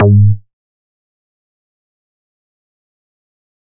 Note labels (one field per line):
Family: bass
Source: synthesizer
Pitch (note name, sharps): G#2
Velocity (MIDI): 50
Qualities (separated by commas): fast decay, percussive